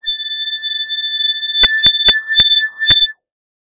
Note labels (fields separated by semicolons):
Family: bass; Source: synthesizer; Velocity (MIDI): 75; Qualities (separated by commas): distorted, non-linear envelope